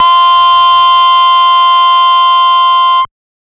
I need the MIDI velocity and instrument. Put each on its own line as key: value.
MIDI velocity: 100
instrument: synthesizer bass